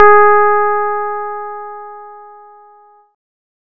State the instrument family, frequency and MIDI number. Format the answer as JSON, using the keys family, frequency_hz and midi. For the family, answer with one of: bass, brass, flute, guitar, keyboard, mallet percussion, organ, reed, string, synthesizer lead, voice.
{"family": "bass", "frequency_hz": 415.3, "midi": 68}